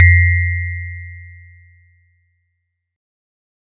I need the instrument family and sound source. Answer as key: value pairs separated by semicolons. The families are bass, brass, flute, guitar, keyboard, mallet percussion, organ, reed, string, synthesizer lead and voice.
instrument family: mallet percussion; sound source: acoustic